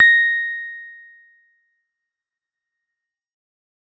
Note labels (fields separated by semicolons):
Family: keyboard; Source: electronic; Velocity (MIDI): 50; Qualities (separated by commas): fast decay